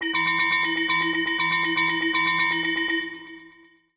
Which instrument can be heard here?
synthesizer mallet percussion instrument